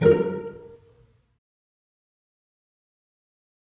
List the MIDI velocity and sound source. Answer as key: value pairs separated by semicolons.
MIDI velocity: 50; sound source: acoustic